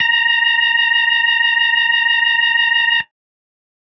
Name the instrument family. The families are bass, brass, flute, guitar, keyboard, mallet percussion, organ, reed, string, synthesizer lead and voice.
organ